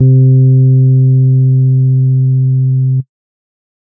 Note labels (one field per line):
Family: keyboard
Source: electronic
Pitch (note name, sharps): C3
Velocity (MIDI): 50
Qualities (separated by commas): dark